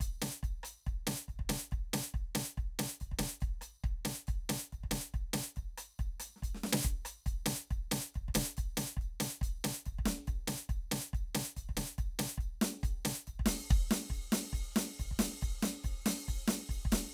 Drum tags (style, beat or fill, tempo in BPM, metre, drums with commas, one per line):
punk
beat
140 BPM
4/4
closed hi-hat, percussion, snare, cross-stick, kick